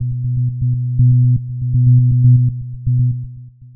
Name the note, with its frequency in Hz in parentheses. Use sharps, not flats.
B2 (123.5 Hz)